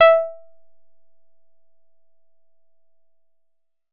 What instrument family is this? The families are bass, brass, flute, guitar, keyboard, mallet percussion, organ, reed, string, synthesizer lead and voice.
guitar